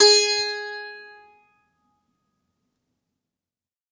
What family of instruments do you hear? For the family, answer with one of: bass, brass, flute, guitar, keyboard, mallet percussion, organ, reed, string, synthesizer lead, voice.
guitar